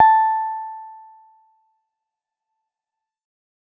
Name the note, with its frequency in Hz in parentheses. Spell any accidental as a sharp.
A5 (880 Hz)